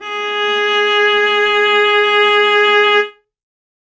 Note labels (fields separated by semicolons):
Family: string; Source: acoustic; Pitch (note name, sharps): G#4; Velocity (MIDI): 25; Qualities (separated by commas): reverb